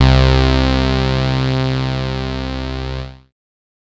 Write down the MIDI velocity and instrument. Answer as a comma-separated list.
50, synthesizer bass